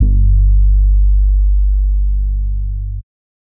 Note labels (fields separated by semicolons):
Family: bass; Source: synthesizer; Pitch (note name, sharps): G1; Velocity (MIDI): 75; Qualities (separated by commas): dark